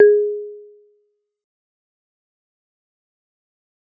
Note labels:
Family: mallet percussion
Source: acoustic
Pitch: G#4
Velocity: 75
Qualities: dark, fast decay, percussive, reverb

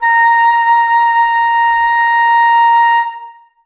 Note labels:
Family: flute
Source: acoustic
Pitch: A#5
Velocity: 127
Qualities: reverb

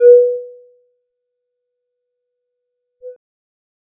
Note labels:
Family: bass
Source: synthesizer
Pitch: B4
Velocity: 25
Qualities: dark, percussive

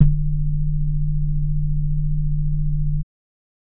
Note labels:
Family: organ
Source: electronic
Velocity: 25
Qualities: multiphonic

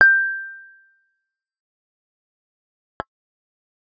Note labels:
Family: bass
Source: synthesizer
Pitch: G6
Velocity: 50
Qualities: fast decay, percussive

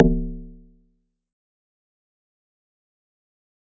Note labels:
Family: mallet percussion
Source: acoustic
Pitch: C#1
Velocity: 50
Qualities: fast decay, percussive

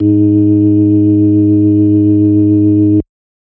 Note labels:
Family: organ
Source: electronic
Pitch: G#2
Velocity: 25

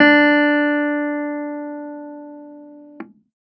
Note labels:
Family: keyboard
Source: electronic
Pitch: D4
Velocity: 25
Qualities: distorted

